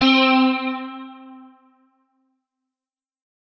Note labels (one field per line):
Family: guitar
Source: electronic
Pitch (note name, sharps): C4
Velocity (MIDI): 75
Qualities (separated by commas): fast decay